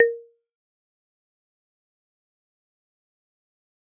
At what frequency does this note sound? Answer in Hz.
466.2 Hz